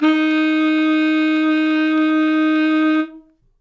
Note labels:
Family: reed; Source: acoustic; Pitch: D#4; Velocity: 25; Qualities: reverb

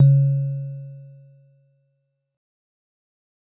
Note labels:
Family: mallet percussion; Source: acoustic; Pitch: C#3; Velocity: 50; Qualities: fast decay

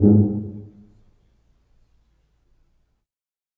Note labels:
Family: brass; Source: acoustic; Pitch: G#2; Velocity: 25; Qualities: dark, percussive, reverb

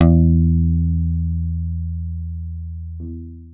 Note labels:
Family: guitar; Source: electronic; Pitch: E2; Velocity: 100; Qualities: long release

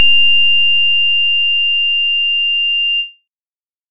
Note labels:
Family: keyboard; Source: electronic; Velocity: 127; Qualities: bright

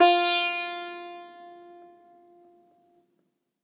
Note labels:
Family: guitar; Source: acoustic; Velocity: 25; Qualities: bright

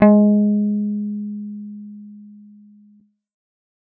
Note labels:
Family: bass; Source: synthesizer; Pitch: G#3; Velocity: 100; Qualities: dark

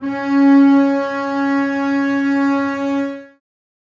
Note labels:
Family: string; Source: acoustic; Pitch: C#4; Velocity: 50; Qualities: reverb

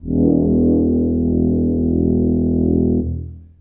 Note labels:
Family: brass; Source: acoustic; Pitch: E1; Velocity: 25; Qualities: dark, long release, reverb

